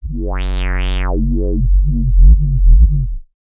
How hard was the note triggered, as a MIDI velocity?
75